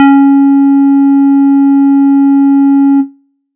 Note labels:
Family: bass; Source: synthesizer; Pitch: C#4; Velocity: 75

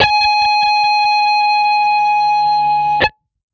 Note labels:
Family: guitar; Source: electronic; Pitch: G#5; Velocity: 50; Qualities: distorted

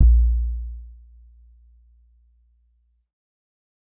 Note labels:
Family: keyboard; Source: electronic; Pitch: A#1; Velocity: 100; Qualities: dark

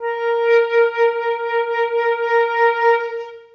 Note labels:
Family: flute; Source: acoustic; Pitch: A#4; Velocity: 50; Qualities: long release, reverb

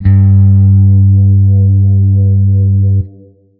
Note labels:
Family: guitar; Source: electronic; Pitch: G2; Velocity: 50; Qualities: distorted

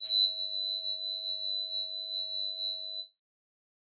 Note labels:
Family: flute; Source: synthesizer; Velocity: 75; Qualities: bright, distorted

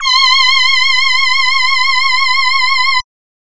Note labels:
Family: voice; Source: synthesizer; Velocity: 50

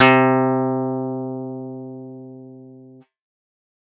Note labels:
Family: guitar; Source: synthesizer; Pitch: C3; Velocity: 50

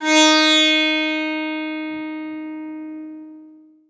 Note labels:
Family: guitar; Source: acoustic; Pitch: D#4; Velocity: 25; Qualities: bright, long release, reverb

